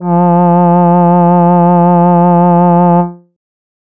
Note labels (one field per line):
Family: voice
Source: synthesizer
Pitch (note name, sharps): F3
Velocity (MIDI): 75